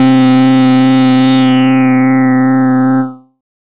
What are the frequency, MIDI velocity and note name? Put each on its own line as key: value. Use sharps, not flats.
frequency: 130.8 Hz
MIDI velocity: 100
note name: C3